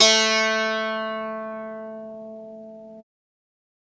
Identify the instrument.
acoustic guitar